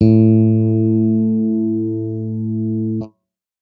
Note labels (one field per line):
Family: bass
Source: electronic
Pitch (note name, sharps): A2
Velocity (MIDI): 25